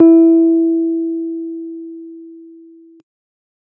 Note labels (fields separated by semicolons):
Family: keyboard; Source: electronic; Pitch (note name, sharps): E4; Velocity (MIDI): 25